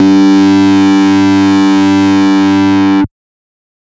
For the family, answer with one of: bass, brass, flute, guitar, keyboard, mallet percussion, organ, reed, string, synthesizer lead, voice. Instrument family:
bass